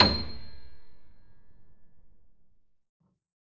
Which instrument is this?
acoustic keyboard